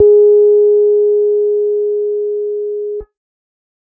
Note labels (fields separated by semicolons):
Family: keyboard; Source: electronic; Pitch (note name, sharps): G#4; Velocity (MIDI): 25; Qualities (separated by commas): dark